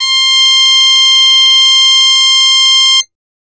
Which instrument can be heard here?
acoustic flute